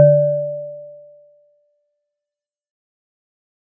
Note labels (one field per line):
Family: mallet percussion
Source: acoustic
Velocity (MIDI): 100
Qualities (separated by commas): fast decay